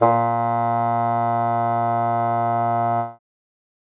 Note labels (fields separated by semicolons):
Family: reed; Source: acoustic; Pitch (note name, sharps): A#2; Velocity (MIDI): 100